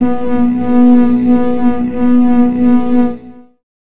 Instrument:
electronic organ